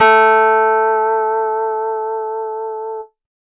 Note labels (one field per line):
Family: guitar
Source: acoustic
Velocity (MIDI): 100